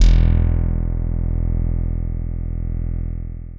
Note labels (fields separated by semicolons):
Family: guitar; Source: synthesizer; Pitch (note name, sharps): E1; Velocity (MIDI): 100; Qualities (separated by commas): long release